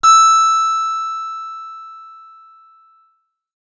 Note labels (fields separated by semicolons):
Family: guitar; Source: acoustic; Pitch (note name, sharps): E6; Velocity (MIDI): 50; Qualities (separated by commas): bright, distorted